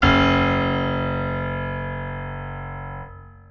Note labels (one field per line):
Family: organ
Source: electronic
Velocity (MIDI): 127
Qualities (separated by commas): long release, reverb